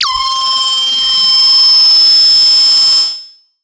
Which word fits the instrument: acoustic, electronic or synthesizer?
synthesizer